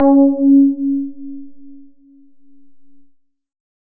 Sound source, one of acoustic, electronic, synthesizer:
synthesizer